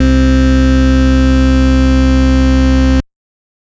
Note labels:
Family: organ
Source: electronic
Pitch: C2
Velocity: 127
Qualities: bright, distorted

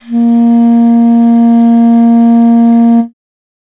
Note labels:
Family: reed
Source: acoustic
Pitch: A#3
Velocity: 50

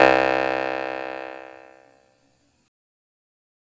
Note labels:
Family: keyboard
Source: electronic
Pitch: C2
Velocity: 25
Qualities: bright, distorted

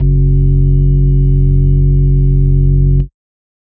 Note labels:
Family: organ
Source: electronic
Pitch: F#1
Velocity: 50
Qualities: dark

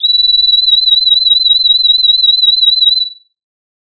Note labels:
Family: voice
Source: synthesizer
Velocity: 127

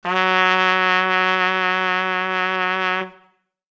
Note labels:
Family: brass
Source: acoustic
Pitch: F#3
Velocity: 100

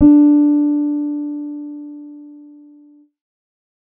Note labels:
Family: keyboard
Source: synthesizer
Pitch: D4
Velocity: 25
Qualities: dark

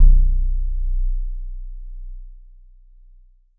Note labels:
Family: mallet percussion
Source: acoustic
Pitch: B0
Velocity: 50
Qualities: dark

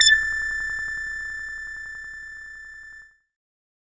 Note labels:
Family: bass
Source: synthesizer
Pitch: A6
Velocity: 100

